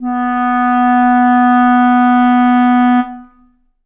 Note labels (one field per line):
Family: reed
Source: acoustic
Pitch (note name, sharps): B3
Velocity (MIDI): 75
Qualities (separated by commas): dark, reverb